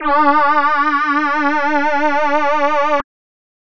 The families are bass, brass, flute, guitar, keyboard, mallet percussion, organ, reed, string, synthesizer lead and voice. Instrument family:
voice